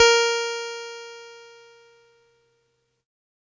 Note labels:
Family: keyboard; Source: electronic; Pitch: A#4; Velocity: 100; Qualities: bright, distorted

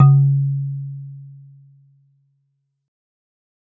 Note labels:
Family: mallet percussion; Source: acoustic; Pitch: C#3; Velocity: 75

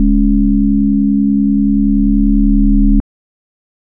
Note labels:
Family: organ; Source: electronic; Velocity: 50

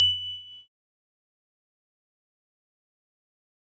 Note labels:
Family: keyboard; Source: electronic; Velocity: 50; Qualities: bright, fast decay, percussive, reverb

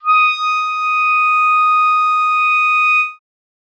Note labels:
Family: reed; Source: acoustic; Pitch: D#6; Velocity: 50

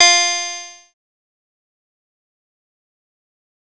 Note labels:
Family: bass; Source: synthesizer; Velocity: 25; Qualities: bright, distorted, fast decay

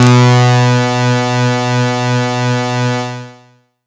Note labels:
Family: bass; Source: synthesizer; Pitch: B2; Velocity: 127; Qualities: bright, distorted, long release

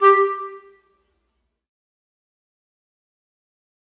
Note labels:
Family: reed; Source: acoustic; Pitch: G4; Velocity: 50; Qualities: fast decay, percussive, reverb

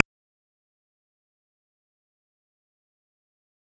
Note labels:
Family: bass; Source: synthesizer; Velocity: 127; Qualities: fast decay, percussive

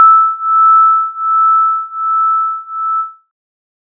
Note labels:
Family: synthesizer lead; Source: synthesizer; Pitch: E6; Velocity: 100

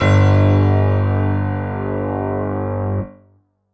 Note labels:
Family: keyboard; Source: electronic; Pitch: G1; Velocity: 127

